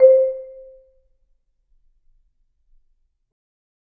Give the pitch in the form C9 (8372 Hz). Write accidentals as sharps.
C5 (523.3 Hz)